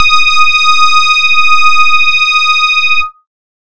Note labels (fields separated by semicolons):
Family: bass; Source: synthesizer; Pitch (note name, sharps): D#6; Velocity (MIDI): 127; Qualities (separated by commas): bright, distorted